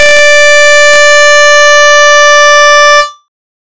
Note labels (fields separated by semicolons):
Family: bass; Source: synthesizer; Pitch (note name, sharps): D5; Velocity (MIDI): 50; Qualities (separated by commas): bright, distorted